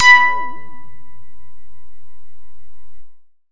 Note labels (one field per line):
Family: bass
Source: synthesizer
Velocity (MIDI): 50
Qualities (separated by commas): distorted